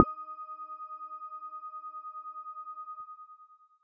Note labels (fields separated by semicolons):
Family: mallet percussion; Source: electronic; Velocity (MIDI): 50